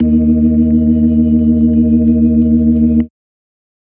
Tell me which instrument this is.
electronic organ